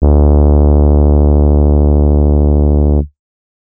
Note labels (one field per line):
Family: keyboard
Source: electronic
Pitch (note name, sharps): D2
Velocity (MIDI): 100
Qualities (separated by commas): dark